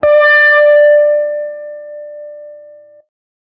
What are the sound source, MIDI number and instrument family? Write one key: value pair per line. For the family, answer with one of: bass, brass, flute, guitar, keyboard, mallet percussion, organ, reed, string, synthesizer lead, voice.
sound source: electronic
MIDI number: 74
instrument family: guitar